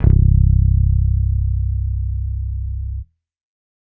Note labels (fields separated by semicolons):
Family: bass; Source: electronic; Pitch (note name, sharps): C1; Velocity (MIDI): 100